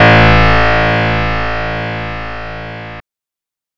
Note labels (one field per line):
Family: guitar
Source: synthesizer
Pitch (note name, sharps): A1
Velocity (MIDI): 25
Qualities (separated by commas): bright, distorted